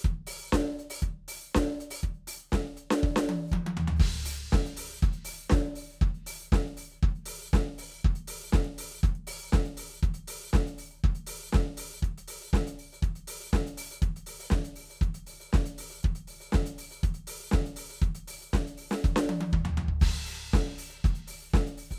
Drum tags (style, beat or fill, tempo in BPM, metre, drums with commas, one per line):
disco
beat
120 BPM
4/4
crash, closed hi-hat, open hi-hat, hi-hat pedal, snare, high tom, floor tom, kick